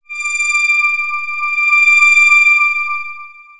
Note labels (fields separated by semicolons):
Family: synthesizer lead; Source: synthesizer; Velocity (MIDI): 100; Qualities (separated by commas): long release, non-linear envelope